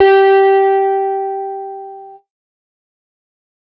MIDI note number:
67